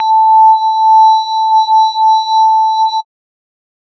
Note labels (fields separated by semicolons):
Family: mallet percussion; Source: synthesizer; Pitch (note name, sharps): A5; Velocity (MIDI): 25; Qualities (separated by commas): multiphonic, non-linear envelope